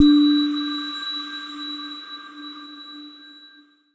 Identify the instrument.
electronic mallet percussion instrument